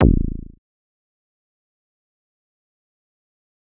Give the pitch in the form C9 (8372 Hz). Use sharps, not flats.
A0 (27.5 Hz)